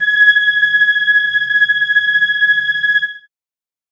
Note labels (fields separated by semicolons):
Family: keyboard; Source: synthesizer; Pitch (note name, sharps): G#6; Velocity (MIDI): 100; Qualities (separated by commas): bright